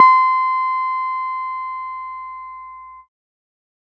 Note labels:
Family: keyboard; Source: electronic; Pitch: C6; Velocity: 50

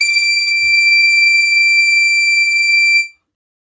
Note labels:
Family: reed; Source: acoustic; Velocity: 75; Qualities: reverb

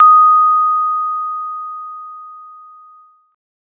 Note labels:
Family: mallet percussion; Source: acoustic; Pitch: D#6; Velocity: 25

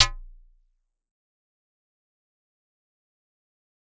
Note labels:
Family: mallet percussion; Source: acoustic; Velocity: 25; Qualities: fast decay, percussive

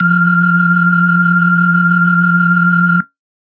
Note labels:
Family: organ; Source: electronic; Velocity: 50

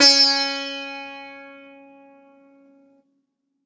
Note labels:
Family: guitar; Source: acoustic; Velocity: 100; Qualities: bright

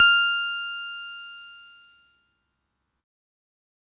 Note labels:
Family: keyboard; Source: electronic; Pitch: F6; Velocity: 75

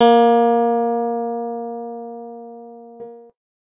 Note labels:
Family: guitar; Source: electronic; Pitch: A#3; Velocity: 100

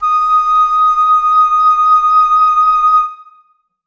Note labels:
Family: flute; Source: acoustic; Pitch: D#6; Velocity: 127; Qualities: reverb

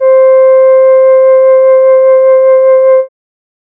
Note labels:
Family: keyboard; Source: synthesizer; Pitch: C5; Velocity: 50

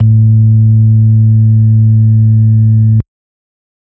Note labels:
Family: organ; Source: electronic; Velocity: 75; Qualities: dark

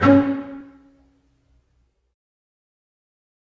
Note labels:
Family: string; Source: acoustic; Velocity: 50; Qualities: fast decay, percussive, reverb

